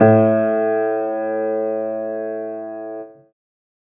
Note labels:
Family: keyboard; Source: acoustic; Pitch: A2; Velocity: 127; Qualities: reverb

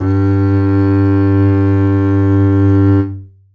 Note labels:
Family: string; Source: acoustic; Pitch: G2; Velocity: 75; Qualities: reverb

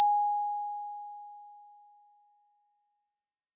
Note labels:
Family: mallet percussion; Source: acoustic; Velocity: 50; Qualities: bright

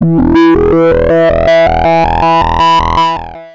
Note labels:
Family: bass; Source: synthesizer; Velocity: 50; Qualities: distorted, long release, multiphonic, tempo-synced

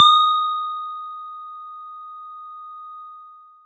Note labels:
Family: mallet percussion; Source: acoustic; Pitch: D#6; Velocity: 127

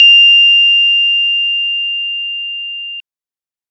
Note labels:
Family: organ; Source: electronic; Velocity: 25; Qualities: bright

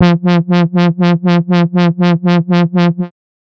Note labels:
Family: bass; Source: synthesizer; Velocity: 25; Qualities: bright, distorted, tempo-synced

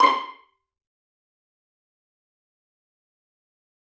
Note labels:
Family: string; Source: acoustic; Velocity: 100; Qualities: fast decay, percussive, reverb

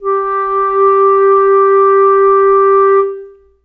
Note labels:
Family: reed; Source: acoustic; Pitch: G4; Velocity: 50; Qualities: reverb

